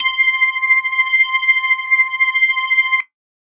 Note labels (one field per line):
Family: organ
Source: electronic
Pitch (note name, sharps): C6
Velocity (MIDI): 25